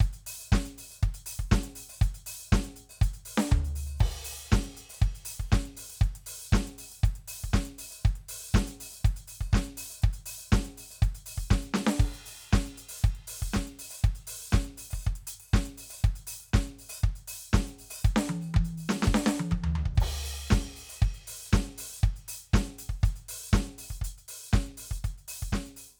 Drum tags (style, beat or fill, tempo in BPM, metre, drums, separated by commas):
disco, beat, 120 BPM, 4/4, crash, closed hi-hat, open hi-hat, hi-hat pedal, snare, high tom, floor tom, kick